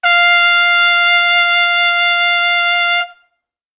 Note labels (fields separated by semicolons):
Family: brass; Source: acoustic; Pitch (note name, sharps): F5; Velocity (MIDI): 100